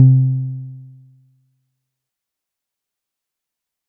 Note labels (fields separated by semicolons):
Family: guitar; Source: synthesizer; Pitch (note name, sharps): C3; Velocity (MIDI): 50; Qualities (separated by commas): dark, fast decay